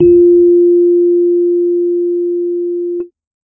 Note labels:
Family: keyboard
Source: electronic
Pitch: F4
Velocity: 50

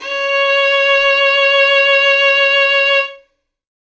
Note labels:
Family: string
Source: acoustic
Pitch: C#5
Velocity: 25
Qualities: bright, reverb

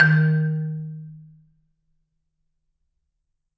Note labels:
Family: mallet percussion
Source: acoustic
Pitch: D#3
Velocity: 127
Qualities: reverb

